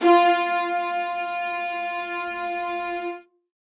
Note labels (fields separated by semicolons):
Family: string; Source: acoustic; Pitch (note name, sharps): F4; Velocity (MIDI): 127; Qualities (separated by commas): reverb